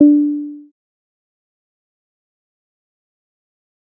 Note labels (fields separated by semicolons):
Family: bass; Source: synthesizer; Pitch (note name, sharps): D4; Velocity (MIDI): 75; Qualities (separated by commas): dark, fast decay, percussive